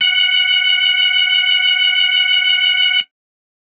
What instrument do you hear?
electronic organ